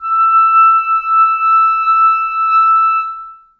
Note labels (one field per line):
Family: reed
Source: acoustic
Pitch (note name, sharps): E6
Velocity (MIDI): 25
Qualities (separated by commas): reverb